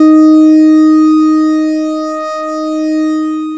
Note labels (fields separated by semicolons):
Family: bass; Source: synthesizer; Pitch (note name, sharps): D#4; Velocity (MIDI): 127; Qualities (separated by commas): bright, distorted, long release